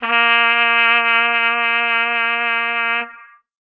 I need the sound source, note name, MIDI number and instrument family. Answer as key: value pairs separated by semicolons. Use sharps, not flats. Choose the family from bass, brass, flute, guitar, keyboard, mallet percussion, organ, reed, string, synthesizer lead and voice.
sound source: acoustic; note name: A#3; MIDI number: 58; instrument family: brass